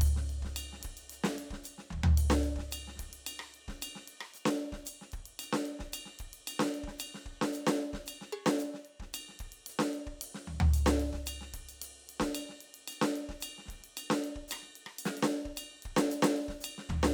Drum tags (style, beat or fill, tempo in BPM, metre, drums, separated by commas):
songo, beat, 112 BPM, 4/4, ride, ride bell, hi-hat pedal, percussion, snare, cross-stick, floor tom, kick